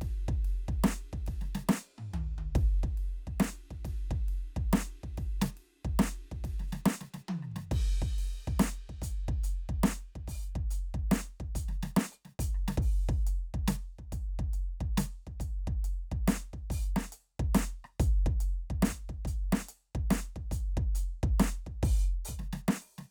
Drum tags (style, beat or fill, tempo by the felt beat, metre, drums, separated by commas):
rock, beat, 46.7 dotted-quarter beats per minute (140 eighth notes per minute), 6/8, crash, ride, closed hi-hat, open hi-hat, hi-hat pedal, snare, cross-stick, high tom, mid tom, floor tom, kick